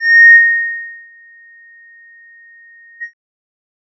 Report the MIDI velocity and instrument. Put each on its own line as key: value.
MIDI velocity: 100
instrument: synthesizer bass